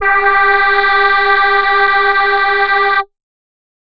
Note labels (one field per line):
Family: voice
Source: synthesizer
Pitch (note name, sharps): G4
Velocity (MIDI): 50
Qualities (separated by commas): multiphonic